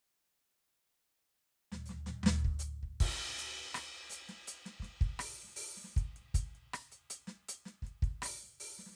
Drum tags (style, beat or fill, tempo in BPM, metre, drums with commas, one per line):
funk
beat
80 BPM
4/4
crash, ride, closed hi-hat, open hi-hat, hi-hat pedal, snare, cross-stick, floor tom, kick